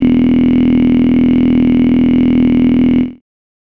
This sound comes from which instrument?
synthesizer voice